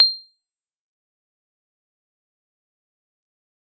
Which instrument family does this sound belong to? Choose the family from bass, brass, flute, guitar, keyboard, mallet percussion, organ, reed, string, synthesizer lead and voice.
guitar